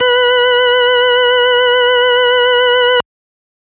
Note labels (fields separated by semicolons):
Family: organ; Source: electronic; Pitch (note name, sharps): B4; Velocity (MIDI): 50; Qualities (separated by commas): distorted